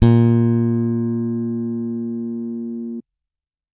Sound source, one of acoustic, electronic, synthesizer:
electronic